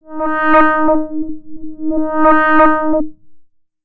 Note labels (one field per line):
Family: bass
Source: synthesizer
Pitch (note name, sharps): D#4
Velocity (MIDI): 25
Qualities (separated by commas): distorted, long release, tempo-synced